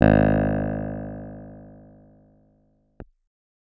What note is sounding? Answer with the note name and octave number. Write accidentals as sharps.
G#1